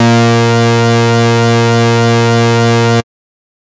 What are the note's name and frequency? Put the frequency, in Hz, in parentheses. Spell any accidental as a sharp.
A#2 (116.5 Hz)